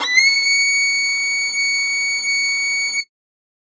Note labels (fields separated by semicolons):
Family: string; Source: acoustic; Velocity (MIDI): 127; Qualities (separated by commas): bright